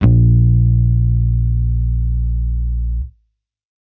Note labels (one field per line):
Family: bass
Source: electronic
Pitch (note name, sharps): A#1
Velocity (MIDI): 127